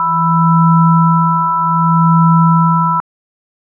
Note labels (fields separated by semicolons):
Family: organ; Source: electronic; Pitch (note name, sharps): E3; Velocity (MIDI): 127